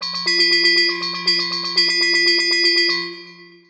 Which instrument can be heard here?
synthesizer mallet percussion instrument